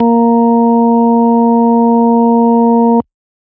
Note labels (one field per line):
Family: organ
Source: electronic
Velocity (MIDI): 25